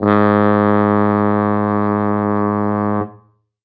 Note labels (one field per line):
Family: brass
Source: acoustic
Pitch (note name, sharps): G#2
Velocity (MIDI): 127